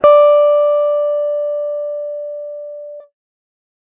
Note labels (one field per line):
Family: guitar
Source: electronic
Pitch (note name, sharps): D5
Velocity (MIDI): 50